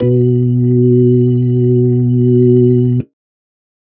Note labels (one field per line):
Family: organ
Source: electronic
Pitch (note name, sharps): B2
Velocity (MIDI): 100